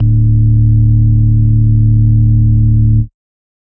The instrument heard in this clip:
electronic organ